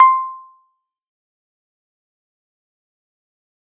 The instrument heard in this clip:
electronic keyboard